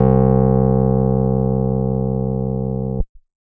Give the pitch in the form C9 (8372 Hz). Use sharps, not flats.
C2 (65.41 Hz)